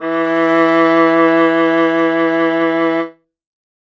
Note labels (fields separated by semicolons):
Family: string; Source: acoustic; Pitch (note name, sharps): E3; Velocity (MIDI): 75; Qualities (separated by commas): reverb